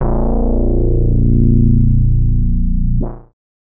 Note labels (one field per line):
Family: bass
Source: synthesizer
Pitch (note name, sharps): A#0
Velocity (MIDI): 25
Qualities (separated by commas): distorted, multiphonic